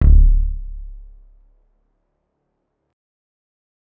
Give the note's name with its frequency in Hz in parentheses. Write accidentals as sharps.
C#1 (34.65 Hz)